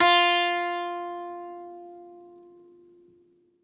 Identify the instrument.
acoustic guitar